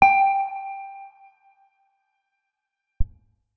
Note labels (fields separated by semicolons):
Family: guitar; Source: electronic; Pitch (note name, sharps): G5; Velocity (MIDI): 25; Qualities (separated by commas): fast decay, reverb